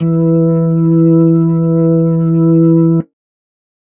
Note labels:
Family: organ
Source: electronic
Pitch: E3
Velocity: 25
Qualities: dark

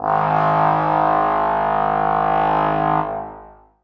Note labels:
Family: brass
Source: acoustic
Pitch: G#1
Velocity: 75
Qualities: long release, reverb

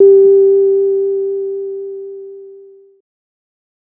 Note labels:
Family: bass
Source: synthesizer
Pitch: G4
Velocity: 50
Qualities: distorted

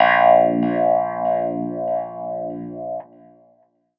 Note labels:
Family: keyboard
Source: electronic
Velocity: 75

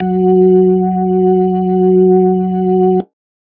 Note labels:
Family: organ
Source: electronic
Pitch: F#3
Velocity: 127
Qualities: dark

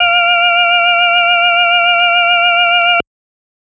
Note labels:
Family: organ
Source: electronic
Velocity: 100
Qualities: multiphonic

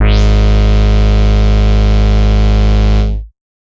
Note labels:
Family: bass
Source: synthesizer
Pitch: G#1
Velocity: 127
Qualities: bright, distorted

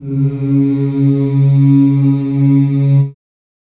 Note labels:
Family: voice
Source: acoustic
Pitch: C#3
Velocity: 25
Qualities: dark, reverb

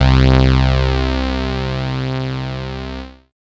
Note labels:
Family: bass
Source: synthesizer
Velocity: 127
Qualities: bright, distorted

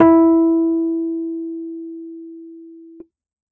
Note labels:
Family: keyboard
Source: electronic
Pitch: E4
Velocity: 100

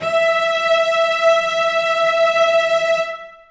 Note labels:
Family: string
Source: acoustic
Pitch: E5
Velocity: 100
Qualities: reverb

